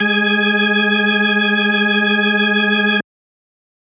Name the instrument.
electronic organ